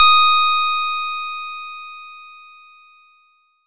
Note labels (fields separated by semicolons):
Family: bass; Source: synthesizer; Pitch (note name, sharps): D#6; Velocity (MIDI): 127; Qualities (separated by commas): bright, distorted